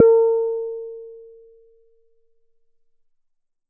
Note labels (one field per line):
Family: bass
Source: synthesizer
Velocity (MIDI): 100